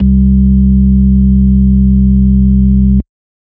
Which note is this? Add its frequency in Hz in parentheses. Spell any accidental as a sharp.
C2 (65.41 Hz)